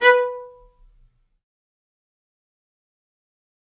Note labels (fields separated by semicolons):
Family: string; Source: acoustic; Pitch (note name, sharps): B4; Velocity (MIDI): 50; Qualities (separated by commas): fast decay, percussive, reverb